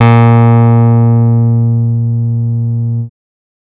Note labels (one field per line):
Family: bass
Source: synthesizer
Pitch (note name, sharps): A#2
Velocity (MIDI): 75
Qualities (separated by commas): distorted